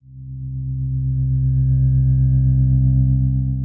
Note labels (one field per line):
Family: guitar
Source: electronic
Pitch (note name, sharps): C2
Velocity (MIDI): 127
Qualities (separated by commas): dark, long release